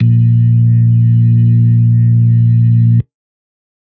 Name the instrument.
electronic organ